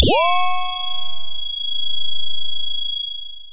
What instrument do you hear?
synthesizer voice